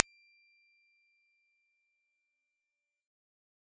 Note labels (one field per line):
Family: bass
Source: synthesizer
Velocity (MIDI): 127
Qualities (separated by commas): fast decay, percussive